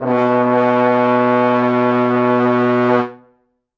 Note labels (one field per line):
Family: brass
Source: acoustic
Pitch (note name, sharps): B2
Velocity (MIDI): 127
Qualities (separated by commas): reverb